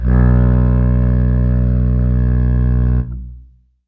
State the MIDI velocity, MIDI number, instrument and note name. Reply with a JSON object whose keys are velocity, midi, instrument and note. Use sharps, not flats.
{"velocity": 25, "midi": 35, "instrument": "acoustic reed instrument", "note": "B1"}